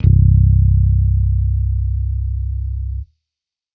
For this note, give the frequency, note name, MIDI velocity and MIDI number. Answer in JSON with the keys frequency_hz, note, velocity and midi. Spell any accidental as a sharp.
{"frequency_hz": 32.7, "note": "C1", "velocity": 50, "midi": 24}